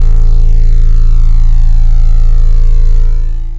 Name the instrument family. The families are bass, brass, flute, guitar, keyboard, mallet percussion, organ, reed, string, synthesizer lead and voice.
bass